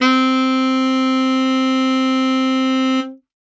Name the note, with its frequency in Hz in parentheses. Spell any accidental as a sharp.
C4 (261.6 Hz)